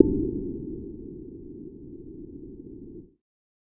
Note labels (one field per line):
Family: bass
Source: synthesizer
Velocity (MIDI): 50